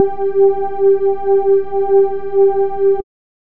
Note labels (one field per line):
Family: bass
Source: synthesizer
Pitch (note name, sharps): G4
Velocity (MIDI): 127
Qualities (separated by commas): dark